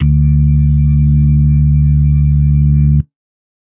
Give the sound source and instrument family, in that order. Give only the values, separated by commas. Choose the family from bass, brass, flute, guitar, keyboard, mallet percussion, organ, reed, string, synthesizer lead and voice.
electronic, organ